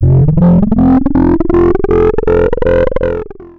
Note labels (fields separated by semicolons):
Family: bass; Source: synthesizer; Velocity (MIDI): 25; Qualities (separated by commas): distorted, long release, multiphonic, tempo-synced